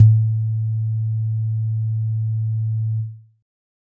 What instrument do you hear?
electronic keyboard